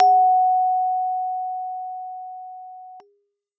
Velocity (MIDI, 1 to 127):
25